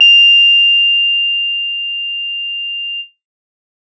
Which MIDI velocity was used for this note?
75